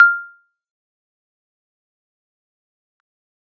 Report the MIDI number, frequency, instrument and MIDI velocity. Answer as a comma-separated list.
89, 1397 Hz, electronic keyboard, 25